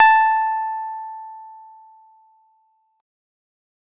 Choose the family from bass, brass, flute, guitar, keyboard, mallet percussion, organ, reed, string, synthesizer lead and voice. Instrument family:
keyboard